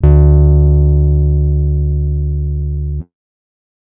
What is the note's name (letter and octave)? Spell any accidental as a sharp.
D2